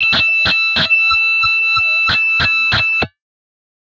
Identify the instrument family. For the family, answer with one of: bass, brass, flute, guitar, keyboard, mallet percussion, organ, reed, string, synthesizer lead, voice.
guitar